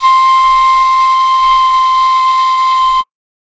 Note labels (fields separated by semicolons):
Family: flute; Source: acoustic; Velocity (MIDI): 25